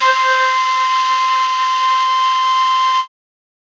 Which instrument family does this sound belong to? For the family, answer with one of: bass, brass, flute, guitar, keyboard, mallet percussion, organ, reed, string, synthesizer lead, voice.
flute